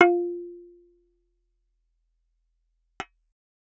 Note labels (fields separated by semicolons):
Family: bass; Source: synthesizer; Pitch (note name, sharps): F4; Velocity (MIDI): 127; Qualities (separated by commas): percussive